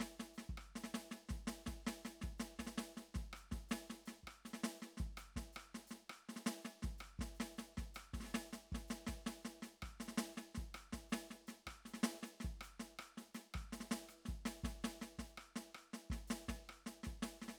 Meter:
5/8